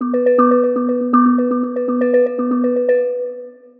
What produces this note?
synthesizer mallet percussion instrument